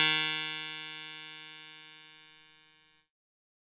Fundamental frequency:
155.6 Hz